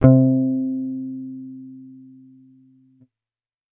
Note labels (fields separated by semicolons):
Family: bass; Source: electronic; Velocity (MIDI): 50